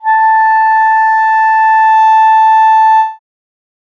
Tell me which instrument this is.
acoustic reed instrument